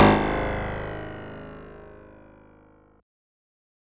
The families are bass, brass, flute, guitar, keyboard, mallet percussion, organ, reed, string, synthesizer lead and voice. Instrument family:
synthesizer lead